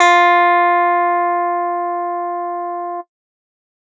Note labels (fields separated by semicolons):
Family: guitar; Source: electronic; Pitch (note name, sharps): F4; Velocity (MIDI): 100